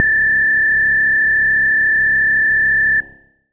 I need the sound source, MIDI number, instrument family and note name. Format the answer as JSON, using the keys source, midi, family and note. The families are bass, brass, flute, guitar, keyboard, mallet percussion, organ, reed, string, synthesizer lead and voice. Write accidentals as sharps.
{"source": "synthesizer", "midi": 93, "family": "bass", "note": "A6"}